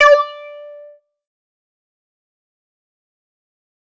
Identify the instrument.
synthesizer bass